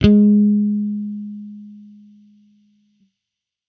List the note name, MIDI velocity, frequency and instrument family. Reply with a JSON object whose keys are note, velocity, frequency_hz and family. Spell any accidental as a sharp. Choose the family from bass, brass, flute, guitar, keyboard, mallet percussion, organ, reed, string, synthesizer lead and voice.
{"note": "G#3", "velocity": 75, "frequency_hz": 207.7, "family": "bass"}